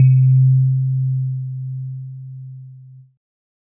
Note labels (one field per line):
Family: keyboard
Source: electronic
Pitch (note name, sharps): C3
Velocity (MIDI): 25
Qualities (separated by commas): multiphonic